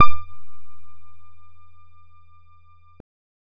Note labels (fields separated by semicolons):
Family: bass; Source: synthesizer; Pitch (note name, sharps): D6; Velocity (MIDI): 25